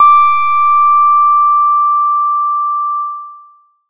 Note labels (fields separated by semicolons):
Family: bass; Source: synthesizer; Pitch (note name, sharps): D6; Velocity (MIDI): 100; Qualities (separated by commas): distorted, long release